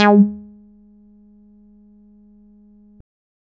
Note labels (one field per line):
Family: bass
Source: synthesizer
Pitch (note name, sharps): G#3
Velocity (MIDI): 50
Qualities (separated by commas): distorted, percussive